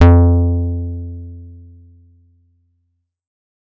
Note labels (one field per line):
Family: guitar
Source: electronic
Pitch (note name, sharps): F2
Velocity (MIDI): 127